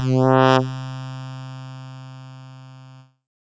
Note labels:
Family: keyboard; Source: synthesizer; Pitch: C3; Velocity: 50; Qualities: bright, distorted

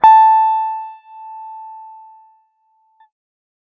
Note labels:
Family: guitar; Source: electronic; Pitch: A5; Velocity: 75

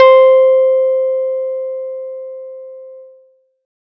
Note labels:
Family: guitar; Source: acoustic; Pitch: C5; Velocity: 25; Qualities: dark

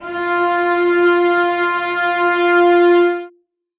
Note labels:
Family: string; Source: acoustic; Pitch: F4; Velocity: 50; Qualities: reverb

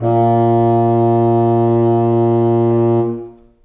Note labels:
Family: reed; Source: acoustic; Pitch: A#2; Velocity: 25; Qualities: long release, reverb

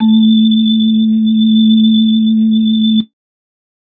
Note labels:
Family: organ; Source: electronic; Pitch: A3; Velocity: 75

